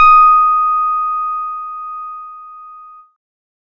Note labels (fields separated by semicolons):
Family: keyboard; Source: electronic; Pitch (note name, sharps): D#6; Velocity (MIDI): 50